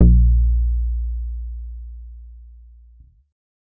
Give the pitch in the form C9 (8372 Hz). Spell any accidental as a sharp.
A#1 (58.27 Hz)